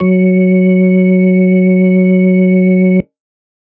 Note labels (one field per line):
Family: organ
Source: electronic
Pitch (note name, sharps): F#3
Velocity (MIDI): 127